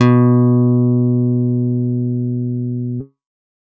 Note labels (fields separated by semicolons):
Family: guitar; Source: electronic; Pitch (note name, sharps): B2; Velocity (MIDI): 50